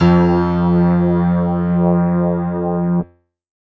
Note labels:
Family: keyboard; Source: electronic; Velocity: 127; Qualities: reverb

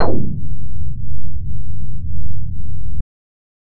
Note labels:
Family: bass; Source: synthesizer; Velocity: 50

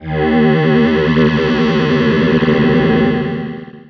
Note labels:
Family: voice; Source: synthesizer; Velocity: 100; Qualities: bright, distorted, long release

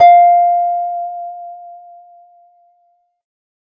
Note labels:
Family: guitar; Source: acoustic; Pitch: F5; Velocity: 100

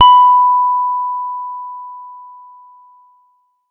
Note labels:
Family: guitar; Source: electronic; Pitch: B5; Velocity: 100

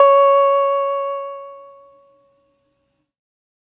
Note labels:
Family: keyboard; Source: electronic; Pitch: C#5; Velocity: 100

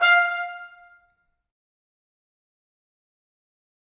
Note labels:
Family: brass; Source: acoustic; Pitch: F5; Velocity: 75; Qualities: fast decay, reverb

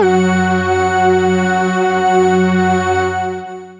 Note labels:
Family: synthesizer lead; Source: synthesizer; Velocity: 75; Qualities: long release

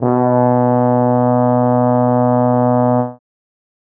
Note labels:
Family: brass; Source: acoustic; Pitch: B2; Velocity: 127; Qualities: dark

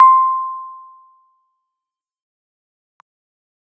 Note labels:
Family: keyboard; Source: electronic; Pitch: C6; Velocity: 25; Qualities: fast decay

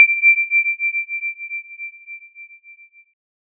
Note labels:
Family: keyboard; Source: synthesizer; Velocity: 25

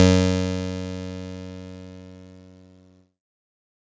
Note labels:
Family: keyboard; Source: electronic; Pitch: F#2; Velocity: 127; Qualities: bright, distorted

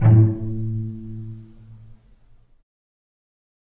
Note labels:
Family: string; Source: acoustic; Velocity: 50; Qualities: dark, reverb

